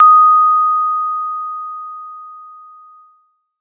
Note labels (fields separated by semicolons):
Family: mallet percussion; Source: acoustic; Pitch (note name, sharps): D#6; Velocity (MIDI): 75